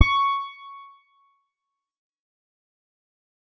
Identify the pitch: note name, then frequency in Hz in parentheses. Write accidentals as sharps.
C#6 (1109 Hz)